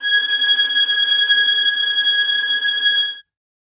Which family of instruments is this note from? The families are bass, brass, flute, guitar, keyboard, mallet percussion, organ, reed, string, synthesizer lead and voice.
string